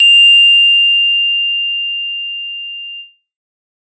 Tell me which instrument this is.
acoustic mallet percussion instrument